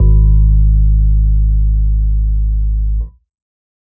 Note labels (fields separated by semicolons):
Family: keyboard; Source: electronic; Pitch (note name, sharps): G#1; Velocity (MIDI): 50